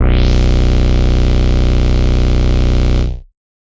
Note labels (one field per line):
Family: bass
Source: synthesizer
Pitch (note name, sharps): B0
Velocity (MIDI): 100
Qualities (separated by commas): bright, distorted